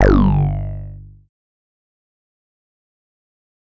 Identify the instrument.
synthesizer bass